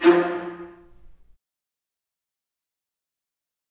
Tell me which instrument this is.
acoustic string instrument